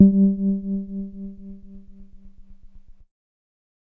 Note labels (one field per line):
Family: keyboard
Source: electronic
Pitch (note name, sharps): G3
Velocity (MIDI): 75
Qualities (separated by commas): dark